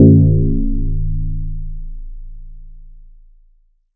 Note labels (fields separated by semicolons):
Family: mallet percussion; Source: electronic; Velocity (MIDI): 127; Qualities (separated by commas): multiphonic